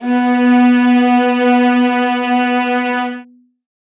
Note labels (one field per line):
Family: string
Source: acoustic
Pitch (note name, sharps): B3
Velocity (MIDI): 100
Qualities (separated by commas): reverb